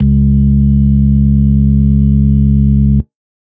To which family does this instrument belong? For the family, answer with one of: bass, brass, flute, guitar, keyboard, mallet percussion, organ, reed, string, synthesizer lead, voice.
organ